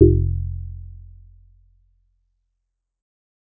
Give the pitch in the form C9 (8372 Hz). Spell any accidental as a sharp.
F1 (43.65 Hz)